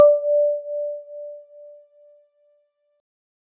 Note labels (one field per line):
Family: keyboard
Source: electronic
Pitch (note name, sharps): D5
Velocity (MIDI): 127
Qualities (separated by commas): dark